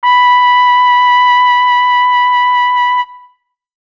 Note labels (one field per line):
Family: brass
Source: acoustic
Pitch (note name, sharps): B5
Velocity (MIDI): 75